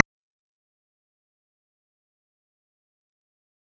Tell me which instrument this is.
synthesizer bass